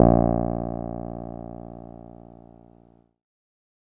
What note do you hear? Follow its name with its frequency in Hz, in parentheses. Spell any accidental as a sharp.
A#1 (58.27 Hz)